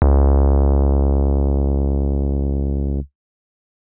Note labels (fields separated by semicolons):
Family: keyboard; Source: electronic; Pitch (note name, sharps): C#2; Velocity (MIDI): 127; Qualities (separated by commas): distorted